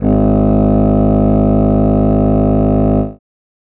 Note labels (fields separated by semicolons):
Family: reed; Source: acoustic; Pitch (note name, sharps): G#1; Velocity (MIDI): 75